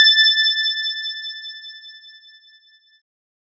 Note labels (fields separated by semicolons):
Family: keyboard; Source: electronic; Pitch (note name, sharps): A6; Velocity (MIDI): 127